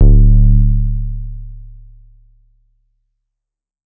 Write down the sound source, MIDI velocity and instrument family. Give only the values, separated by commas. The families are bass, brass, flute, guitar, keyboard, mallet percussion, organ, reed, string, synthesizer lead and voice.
synthesizer, 25, bass